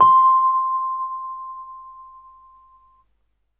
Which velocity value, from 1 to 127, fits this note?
75